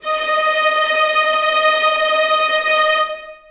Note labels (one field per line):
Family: string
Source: acoustic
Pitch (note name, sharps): D#5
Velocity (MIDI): 100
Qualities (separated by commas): long release, non-linear envelope, reverb